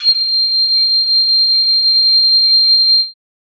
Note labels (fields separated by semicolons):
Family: flute; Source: acoustic; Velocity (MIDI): 100; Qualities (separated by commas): bright